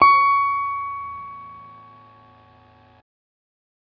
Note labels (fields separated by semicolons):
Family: guitar; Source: electronic; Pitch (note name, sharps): C#6; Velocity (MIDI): 50